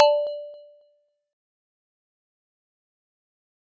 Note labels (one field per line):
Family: mallet percussion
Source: acoustic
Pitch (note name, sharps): D5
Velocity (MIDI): 75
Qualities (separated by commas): fast decay, percussive